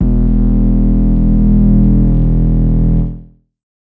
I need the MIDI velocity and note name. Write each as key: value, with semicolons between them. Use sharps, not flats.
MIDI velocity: 75; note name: E1